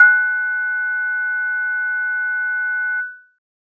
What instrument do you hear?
electronic keyboard